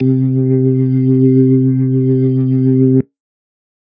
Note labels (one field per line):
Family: organ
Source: electronic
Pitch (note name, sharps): C3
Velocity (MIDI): 127